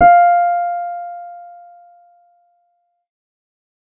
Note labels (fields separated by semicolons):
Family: keyboard; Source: synthesizer; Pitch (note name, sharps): F5; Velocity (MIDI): 50